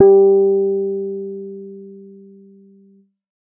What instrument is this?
electronic keyboard